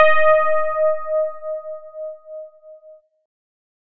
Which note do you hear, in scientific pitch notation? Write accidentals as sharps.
D#5